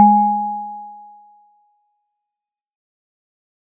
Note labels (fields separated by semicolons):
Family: mallet percussion; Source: acoustic; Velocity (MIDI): 75; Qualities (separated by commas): fast decay